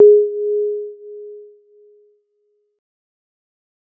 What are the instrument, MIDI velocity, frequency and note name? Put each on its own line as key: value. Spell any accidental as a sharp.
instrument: electronic keyboard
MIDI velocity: 50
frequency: 415.3 Hz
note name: G#4